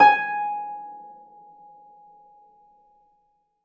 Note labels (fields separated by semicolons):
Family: string; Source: acoustic; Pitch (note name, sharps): G#5; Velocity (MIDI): 75; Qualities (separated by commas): reverb